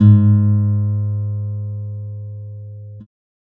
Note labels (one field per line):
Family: guitar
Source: electronic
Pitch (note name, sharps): G#2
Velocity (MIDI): 50